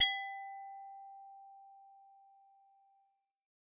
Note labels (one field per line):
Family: bass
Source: synthesizer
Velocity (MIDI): 50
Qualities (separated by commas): distorted, percussive